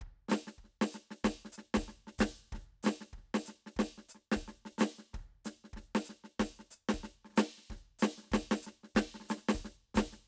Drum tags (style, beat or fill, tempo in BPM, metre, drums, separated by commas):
New Orleans funk, beat, 93 BPM, 4/4, hi-hat pedal, snare, kick